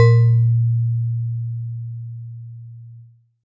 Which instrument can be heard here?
acoustic mallet percussion instrument